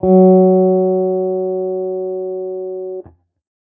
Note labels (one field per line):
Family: guitar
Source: electronic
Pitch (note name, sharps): F#3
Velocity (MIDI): 25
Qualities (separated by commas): non-linear envelope